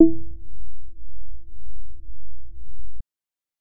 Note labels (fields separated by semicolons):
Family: bass; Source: synthesizer; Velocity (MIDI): 25